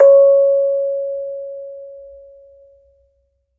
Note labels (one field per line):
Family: mallet percussion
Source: acoustic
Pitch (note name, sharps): C#5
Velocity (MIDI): 25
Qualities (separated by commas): reverb